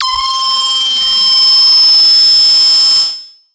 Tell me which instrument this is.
synthesizer lead